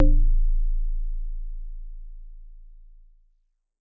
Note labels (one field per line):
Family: mallet percussion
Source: acoustic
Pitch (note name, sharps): A0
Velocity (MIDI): 50